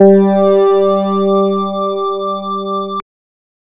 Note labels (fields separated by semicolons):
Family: bass; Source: synthesizer; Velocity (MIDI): 50; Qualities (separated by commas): distorted, multiphonic